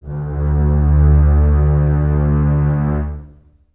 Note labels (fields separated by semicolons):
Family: string; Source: acoustic; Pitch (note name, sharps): D2; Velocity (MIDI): 50; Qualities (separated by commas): reverb